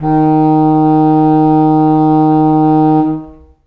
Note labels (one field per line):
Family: reed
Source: acoustic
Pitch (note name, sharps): D#3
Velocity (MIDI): 50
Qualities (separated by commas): long release, reverb